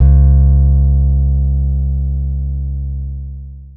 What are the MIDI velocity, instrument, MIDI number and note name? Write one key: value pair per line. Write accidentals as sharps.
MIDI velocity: 50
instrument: acoustic guitar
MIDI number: 37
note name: C#2